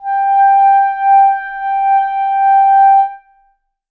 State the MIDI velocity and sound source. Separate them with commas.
100, acoustic